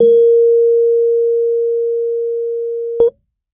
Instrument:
electronic keyboard